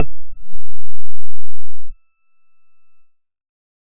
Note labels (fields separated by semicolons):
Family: bass; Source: synthesizer; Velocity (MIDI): 25